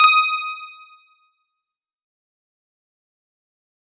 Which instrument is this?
electronic guitar